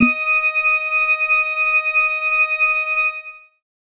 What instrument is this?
electronic organ